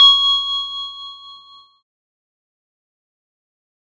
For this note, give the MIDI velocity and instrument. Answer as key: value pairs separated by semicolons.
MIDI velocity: 75; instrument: electronic keyboard